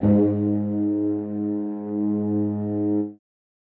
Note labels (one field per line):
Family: brass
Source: acoustic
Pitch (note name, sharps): G#2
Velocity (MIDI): 50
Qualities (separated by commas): reverb